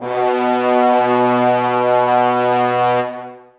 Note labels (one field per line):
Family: brass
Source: acoustic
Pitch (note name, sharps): B2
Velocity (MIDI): 127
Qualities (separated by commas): long release, reverb